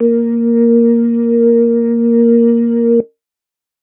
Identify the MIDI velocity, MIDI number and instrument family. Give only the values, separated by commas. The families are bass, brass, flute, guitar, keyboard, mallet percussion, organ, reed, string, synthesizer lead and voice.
127, 58, organ